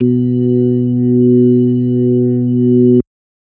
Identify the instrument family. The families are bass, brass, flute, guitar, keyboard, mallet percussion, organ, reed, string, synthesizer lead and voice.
organ